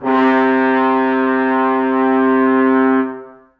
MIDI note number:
48